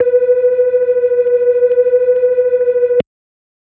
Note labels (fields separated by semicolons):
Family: organ; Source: electronic; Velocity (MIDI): 127; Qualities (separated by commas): dark